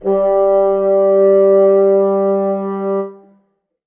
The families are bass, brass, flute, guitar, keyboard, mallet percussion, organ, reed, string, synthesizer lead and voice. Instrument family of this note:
reed